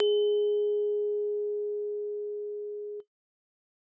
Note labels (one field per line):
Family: keyboard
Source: acoustic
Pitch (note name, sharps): G#4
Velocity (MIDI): 25